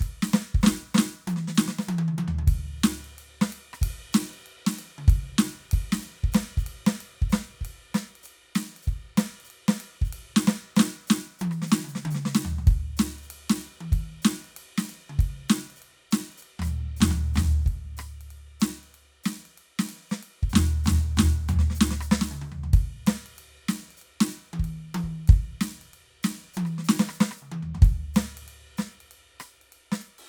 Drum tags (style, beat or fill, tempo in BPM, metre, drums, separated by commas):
rock, beat, 95 BPM, 4/4, crash, ride, hi-hat pedal, snare, cross-stick, high tom, mid tom, floor tom, kick